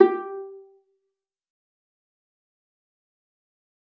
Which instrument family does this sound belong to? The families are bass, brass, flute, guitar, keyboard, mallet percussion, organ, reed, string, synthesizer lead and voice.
string